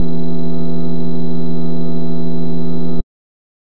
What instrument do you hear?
synthesizer bass